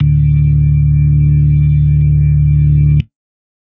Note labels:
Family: organ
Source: electronic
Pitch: D1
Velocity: 100

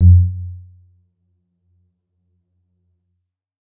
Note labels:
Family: keyboard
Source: electronic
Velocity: 25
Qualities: dark, percussive, reverb

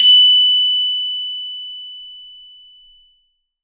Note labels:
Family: mallet percussion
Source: acoustic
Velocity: 25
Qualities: bright, reverb

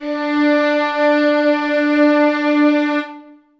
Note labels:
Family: string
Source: acoustic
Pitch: D4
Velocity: 50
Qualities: reverb

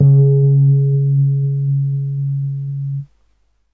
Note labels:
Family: keyboard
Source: electronic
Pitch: C#3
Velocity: 50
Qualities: dark

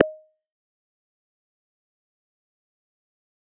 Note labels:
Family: bass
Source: synthesizer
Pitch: D#5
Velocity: 127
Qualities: dark, fast decay, percussive

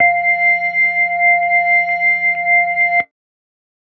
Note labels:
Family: keyboard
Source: electronic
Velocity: 127

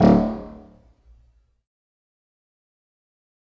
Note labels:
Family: reed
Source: acoustic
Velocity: 75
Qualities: fast decay, percussive, reverb

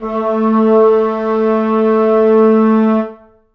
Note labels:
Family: reed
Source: acoustic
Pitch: A3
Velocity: 25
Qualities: reverb

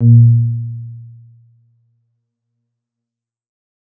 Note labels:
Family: keyboard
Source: electronic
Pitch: A#2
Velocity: 50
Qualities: dark

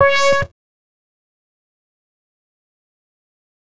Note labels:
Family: bass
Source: synthesizer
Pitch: C#5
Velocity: 100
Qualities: fast decay

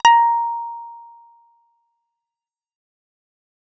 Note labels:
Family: bass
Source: synthesizer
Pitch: A#5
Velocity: 75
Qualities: fast decay

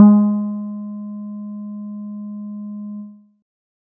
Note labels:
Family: guitar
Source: synthesizer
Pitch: G#3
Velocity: 50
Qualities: dark

